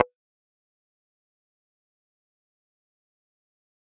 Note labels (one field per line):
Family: bass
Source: synthesizer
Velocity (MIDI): 50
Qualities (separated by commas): fast decay, percussive